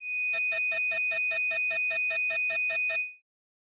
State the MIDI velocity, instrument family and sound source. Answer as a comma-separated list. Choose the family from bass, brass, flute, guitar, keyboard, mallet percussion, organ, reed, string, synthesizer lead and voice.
127, organ, electronic